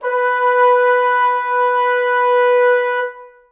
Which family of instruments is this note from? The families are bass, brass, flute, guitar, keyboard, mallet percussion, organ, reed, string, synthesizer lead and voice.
brass